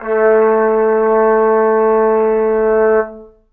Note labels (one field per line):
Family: brass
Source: acoustic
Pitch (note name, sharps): A3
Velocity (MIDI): 50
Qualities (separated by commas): reverb